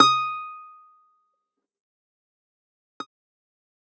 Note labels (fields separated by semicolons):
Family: guitar; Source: electronic; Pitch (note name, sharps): D#6; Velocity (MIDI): 100; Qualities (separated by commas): fast decay, percussive